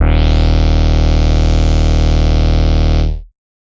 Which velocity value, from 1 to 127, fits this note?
75